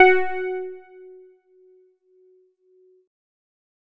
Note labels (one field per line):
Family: keyboard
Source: electronic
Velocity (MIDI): 127